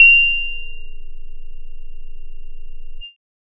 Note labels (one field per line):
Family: bass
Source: synthesizer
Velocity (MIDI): 25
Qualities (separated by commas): bright, distorted, multiphonic, tempo-synced